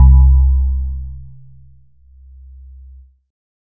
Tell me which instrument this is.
electronic keyboard